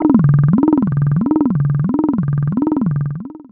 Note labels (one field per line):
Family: voice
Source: synthesizer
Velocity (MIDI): 25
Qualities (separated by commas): long release, non-linear envelope, tempo-synced